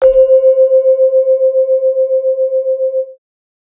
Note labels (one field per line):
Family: mallet percussion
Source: acoustic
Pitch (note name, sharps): C5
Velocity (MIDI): 127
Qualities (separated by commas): multiphonic